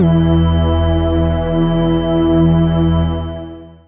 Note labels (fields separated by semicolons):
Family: synthesizer lead; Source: synthesizer; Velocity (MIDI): 25; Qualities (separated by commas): long release